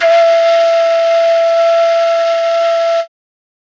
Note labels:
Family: flute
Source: acoustic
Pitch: E5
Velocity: 75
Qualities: bright

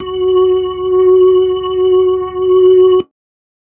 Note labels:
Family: organ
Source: electronic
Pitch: F#4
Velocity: 75

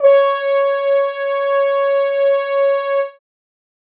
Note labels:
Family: brass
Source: acoustic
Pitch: C#5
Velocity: 100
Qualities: reverb

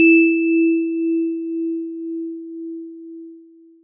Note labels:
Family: mallet percussion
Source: acoustic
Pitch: E4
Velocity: 50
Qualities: long release

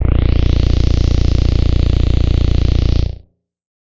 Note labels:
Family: bass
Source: synthesizer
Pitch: A#-1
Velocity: 25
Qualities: distorted

